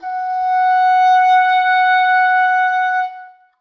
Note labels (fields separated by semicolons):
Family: reed; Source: acoustic; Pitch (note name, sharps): F#5; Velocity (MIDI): 100; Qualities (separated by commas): reverb